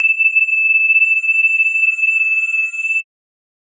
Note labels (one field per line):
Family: mallet percussion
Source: electronic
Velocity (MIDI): 127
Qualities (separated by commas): multiphonic, non-linear envelope